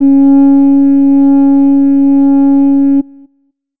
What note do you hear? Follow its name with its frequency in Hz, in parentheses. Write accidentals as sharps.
C#4 (277.2 Hz)